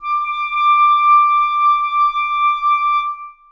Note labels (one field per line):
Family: reed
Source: acoustic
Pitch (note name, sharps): D6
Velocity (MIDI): 100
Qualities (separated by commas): reverb